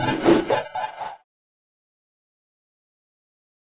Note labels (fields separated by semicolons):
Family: keyboard; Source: electronic; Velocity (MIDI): 75; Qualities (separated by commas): bright, distorted, fast decay, non-linear envelope